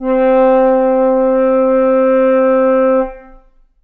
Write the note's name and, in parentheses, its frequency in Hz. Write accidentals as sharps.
C4 (261.6 Hz)